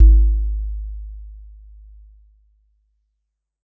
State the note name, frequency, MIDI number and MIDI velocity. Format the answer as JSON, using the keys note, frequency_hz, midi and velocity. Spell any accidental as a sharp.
{"note": "G#1", "frequency_hz": 51.91, "midi": 32, "velocity": 75}